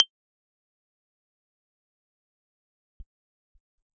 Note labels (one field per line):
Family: keyboard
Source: electronic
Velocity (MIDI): 127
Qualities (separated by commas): fast decay, percussive